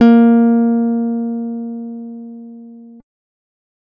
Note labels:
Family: guitar; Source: acoustic; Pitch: A#3; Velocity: 75

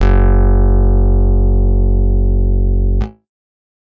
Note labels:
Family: guitar; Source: acoustic; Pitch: F#1; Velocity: 50

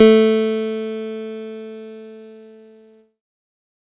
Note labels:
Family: keyboard; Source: electronic; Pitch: A3; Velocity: 127; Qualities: bright, distorted

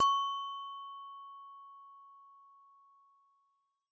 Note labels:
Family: mallet percussion; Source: acoustic; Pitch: C#6; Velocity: 75; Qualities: percussive

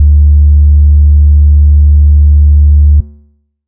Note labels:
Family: bass; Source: synthesizer; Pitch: D2; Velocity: 127; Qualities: dark

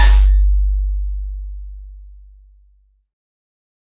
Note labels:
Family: keyboard; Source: synthesizer; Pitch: G1; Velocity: 127

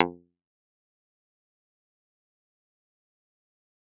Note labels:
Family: guitar; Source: electronic; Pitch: F2; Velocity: 127; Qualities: fast decay, percussive

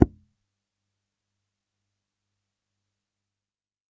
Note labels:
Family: bass; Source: electronic; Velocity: 25; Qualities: fast decay, percussive

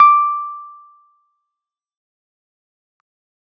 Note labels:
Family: keyboard; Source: electronic; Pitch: D6; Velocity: 100; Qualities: fast decay, percussive

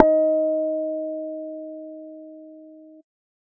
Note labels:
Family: bass; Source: synthesizer; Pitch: D#4; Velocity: 127

